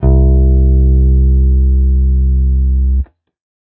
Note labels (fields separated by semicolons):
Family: guitar; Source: electronic; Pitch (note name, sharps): C2; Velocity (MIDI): 75